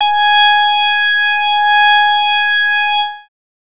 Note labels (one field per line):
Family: bass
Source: synthesizer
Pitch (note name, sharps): G#5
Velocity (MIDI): 25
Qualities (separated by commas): bright, distorted